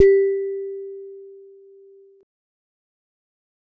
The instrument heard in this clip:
acoustic mallet percussion instrument